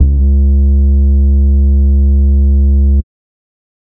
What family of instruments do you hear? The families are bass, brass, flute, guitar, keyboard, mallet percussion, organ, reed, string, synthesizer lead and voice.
bass